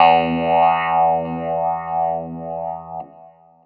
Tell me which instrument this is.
electronic keyboard